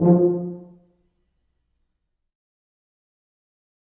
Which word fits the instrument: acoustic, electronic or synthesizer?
acoustic